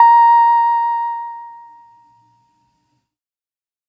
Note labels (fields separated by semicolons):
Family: keyboard; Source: electronic; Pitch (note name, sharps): A#5; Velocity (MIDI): 100